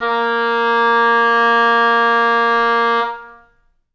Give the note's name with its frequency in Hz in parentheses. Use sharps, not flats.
A#3 (233.1 Hz)